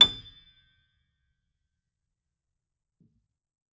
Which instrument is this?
acoustic keyboard